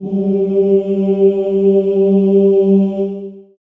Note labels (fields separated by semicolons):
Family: voice; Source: acoustic; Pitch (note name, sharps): G3; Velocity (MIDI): 100; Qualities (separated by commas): long release, reverb